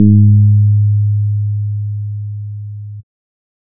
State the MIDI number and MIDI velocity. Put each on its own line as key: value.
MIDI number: 44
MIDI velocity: 25